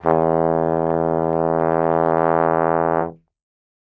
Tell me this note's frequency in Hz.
82.41 Hz